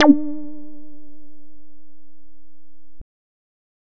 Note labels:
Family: bass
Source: synthesizer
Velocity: 25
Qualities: distorted

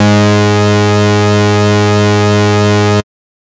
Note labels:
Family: bass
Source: synthesizer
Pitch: G#2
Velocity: 75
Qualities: bright, distorted

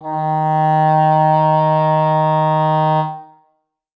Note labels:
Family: reed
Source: acoustic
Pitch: D#3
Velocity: 100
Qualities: reverb

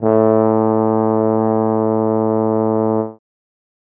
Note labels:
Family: brass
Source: acoustic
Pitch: A2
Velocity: 127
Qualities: dark

